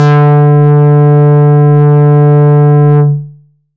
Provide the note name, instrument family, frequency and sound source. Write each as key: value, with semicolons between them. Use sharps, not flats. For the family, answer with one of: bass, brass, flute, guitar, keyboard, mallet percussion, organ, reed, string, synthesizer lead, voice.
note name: D3; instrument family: bass; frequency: 146.8 Hz; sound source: synthesizer